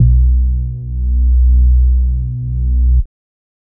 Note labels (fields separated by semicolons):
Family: bass; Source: synthesizer; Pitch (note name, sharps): B1; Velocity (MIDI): 25